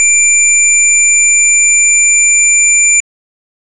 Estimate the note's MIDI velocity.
75